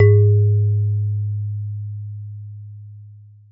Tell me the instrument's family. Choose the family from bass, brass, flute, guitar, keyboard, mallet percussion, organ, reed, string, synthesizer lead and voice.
mallet percussion